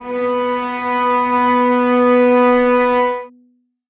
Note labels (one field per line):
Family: string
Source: acoustic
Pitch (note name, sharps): B3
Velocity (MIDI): 25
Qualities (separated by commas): reverb